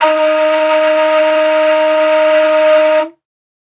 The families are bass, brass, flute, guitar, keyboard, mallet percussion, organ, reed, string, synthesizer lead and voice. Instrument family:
flute